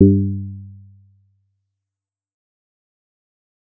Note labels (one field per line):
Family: bass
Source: synthesizer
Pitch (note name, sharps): G2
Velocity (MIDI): 25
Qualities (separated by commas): dark, fast decay